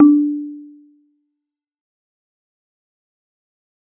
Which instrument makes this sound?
acoustic mallet percussion instrument